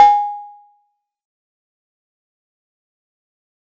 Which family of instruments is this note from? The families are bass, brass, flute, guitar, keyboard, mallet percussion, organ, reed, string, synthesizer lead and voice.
mallet percussion